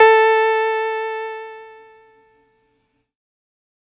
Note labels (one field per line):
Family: keyboard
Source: electronic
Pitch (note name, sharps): A4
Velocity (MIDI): 25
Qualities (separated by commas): distorted